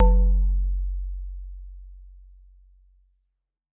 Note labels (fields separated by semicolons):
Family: mallet percussion; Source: acoustic; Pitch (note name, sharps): F#1; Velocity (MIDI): 127; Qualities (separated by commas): dark, reverb